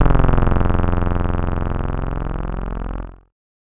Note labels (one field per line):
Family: bass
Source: synthesizer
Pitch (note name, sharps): F0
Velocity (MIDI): 127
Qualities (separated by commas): bright, distorted